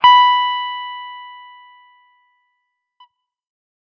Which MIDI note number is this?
83